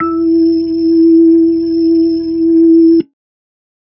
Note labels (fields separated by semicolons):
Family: organ; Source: electronic; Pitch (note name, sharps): E4; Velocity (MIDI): 100